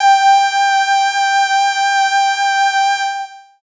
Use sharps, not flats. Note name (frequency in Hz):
G5 (784 Hz)